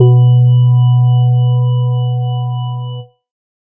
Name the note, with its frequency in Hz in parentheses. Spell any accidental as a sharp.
B2 (123.5 Hz)